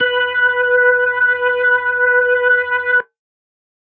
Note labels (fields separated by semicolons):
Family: organ; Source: electronic; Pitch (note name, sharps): B4; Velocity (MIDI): 50